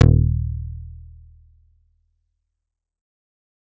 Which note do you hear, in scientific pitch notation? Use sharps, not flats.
D#1